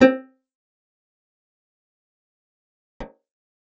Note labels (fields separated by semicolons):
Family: guitar; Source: acoustic; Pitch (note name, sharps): C4; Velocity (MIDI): 50; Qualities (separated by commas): fast decay, percussive, reverb